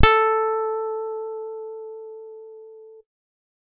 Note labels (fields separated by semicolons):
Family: guitar; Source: electronic; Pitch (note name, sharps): A4; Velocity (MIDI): 75